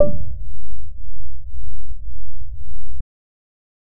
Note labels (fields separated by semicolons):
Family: bass; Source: synthesizer; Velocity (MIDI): 25